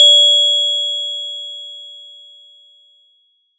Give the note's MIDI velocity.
50